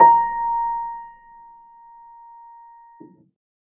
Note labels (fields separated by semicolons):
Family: keyboard; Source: acoustic; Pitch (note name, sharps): A#5; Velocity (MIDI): 50; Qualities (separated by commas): reverb